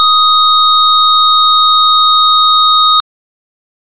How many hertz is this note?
1245 Hz